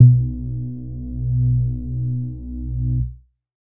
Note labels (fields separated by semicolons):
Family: keyboard; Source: electronic; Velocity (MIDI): 75; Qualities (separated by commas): dark, distorted